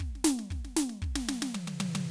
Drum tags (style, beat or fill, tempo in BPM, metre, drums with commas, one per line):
country
fill
114 BPM
4/4
snare, high tom, kick